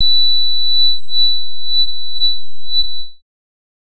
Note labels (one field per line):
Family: bass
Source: synthesizer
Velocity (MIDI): 100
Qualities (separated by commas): bright, distorted, non-linear envelope